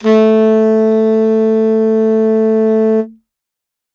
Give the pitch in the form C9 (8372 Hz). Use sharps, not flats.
A3 (220 Hz)